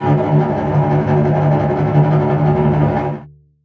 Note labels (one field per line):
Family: string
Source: acoustic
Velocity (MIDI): 127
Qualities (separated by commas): non-linear envelope, reverb